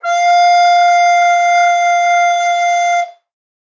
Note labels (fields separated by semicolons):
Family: flute; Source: acoustic; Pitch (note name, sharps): F5; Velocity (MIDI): 75